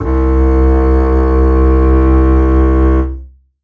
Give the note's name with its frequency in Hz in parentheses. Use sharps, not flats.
C2 (65.41 Hz)